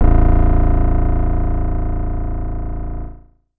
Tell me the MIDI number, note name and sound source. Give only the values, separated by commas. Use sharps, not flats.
21, A0, synthesizer